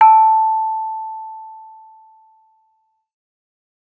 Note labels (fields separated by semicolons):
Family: mallet percussion; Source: acoustic; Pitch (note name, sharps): A5; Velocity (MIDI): 50